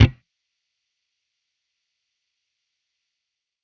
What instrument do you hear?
electronic bass